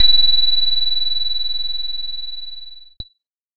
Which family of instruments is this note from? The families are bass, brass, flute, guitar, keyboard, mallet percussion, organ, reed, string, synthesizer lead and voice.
keyboard